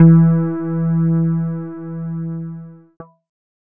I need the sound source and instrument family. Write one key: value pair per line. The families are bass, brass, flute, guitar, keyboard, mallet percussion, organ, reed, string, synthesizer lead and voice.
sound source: electronic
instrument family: keyboard